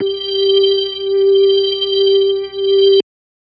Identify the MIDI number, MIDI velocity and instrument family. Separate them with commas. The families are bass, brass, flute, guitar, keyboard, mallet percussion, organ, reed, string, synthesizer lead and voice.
67, 25, organ